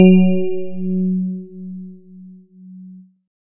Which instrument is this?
electronic keyboard